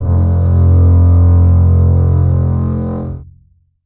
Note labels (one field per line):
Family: string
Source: acoustic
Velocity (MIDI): 127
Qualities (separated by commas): reverb